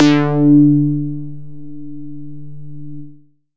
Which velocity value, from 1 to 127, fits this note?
50